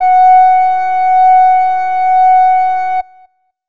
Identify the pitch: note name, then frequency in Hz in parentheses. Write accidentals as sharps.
F#5 (740 Hz)